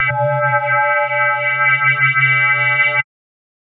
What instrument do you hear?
electronic mallet percussion instrument